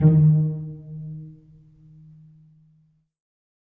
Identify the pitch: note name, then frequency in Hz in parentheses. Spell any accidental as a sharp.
D#3 (155.6 Hz)